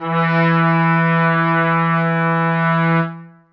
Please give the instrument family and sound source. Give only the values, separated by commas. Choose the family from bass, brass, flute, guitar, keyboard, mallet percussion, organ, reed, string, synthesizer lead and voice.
brass, acoustic